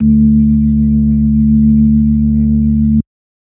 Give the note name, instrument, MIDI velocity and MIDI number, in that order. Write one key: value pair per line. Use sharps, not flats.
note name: D2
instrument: electronic organ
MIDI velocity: 75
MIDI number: 38